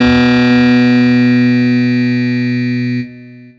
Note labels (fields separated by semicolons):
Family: keyboard; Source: electronic; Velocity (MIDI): 127; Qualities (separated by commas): bright, distorted, long release